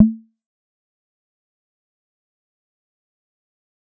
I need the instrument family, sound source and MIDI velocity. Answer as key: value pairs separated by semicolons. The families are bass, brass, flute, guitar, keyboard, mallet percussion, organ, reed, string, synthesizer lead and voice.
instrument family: bass; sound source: synthesizer; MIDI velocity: 50